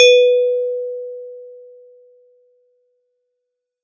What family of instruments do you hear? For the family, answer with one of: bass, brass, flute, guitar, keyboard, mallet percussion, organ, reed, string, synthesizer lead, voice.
mallet percussion